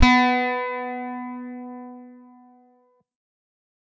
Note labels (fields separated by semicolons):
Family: guitar; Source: electronic; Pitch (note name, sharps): B3; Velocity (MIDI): 75; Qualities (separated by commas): distorted